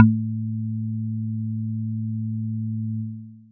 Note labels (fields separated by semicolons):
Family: mallet percussion; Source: acoustic; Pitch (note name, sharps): A2; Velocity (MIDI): 50